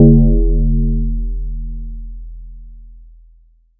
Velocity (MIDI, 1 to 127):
100